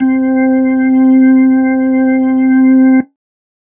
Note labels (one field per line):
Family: organ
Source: electronic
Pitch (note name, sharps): C4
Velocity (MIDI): 25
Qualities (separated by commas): dark